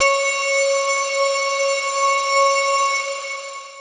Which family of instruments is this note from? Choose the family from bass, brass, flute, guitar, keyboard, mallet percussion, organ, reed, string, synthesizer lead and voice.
guitar